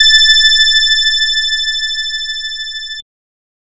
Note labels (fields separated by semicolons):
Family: bass; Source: synthesizer; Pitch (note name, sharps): A6; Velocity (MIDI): 25; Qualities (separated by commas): bright, distorted, multiphonic